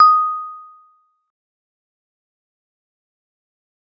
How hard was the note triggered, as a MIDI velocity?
50